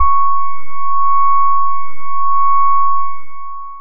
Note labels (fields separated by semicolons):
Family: bass; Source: synthesizer; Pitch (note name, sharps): C#6; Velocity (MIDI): 25; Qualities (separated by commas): long release